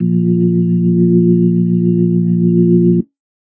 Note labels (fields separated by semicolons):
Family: organ; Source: electronic; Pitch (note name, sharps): A#1; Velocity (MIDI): 127